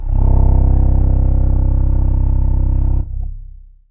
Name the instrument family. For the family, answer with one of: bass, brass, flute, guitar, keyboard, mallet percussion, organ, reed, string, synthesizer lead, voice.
reed